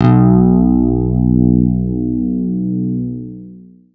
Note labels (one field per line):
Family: guitar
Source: electronic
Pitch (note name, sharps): B1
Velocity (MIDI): 75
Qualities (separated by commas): long release